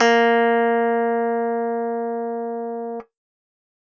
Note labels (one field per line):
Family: keyboard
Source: electronic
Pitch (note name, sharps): A#3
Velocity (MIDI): 100